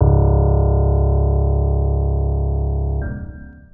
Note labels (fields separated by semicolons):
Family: organ; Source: electronic; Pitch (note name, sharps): C#1; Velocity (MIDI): 25; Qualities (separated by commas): long release, reverb